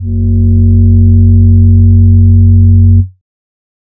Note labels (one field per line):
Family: voice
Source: synthesizer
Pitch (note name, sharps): F#1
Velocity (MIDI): 25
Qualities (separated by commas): dark